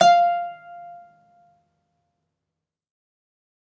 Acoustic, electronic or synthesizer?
acoustic